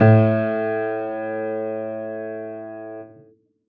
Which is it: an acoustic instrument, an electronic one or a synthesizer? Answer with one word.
acoustic